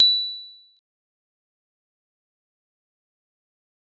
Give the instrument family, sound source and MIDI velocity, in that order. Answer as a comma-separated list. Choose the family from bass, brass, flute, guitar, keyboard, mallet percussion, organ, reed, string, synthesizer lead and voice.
mallet percussion, acoustic, 50